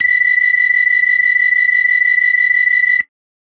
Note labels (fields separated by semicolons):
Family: organ; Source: electronic; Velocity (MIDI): 100; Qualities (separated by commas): distorted